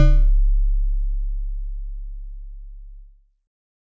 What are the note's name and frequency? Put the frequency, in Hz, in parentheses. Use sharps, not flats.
C#1 (34.65 Hz)